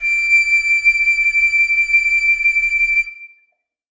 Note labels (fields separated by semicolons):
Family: flute; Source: acoustic; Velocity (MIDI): 25; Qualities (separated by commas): reverb